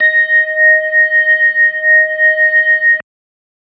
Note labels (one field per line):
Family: organ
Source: electronic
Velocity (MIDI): 25